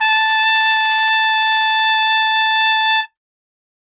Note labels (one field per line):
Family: brass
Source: acoustic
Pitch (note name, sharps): A5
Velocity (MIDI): 127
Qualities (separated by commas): bright